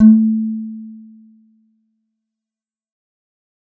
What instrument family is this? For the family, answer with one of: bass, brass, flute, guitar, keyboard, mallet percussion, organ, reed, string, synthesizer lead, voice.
guitar